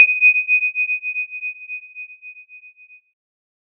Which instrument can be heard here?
synthesizer keyboard